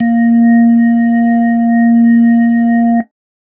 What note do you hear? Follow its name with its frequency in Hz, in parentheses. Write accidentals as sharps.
A#3 (233.1 Hz)